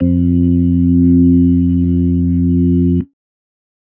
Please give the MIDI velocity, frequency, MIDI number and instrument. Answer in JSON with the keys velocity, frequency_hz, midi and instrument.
{"velocity": 25, "frequency_hz": 87.31, "midi": 41, "instrument": "electronic organ"}